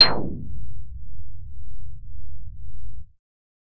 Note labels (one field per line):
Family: bass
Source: synthesizer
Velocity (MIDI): 75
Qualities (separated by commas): distorted